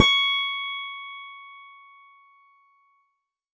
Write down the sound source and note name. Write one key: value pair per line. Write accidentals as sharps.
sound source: electronic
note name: C#6